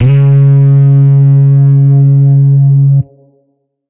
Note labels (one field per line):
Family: guitar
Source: electronic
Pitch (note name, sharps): C#3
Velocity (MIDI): 127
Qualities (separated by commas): distorted